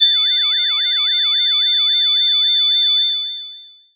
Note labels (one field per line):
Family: voice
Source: synthesizer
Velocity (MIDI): 75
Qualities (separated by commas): bright, distorted, long release